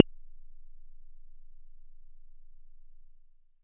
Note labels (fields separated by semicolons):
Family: bass; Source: synthesizer; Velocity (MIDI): 100